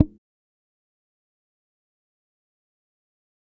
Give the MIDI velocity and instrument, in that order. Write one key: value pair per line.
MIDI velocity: 25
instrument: electronic bass